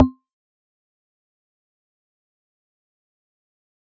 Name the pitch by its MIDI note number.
60